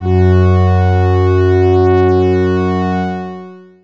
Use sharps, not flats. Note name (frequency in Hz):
F#2 (92.5 Hz)